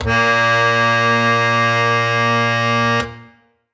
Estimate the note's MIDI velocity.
75